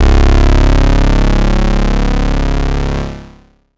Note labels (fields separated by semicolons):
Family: bass; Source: synthesizer; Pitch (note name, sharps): C#1; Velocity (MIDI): 127; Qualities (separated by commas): bright, distorted, long release